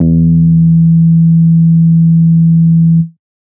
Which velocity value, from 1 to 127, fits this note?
100